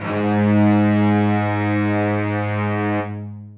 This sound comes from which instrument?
acoustic string instrument